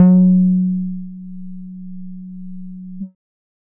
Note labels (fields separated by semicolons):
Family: bass; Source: synthesizer; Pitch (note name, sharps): F#3; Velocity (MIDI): 50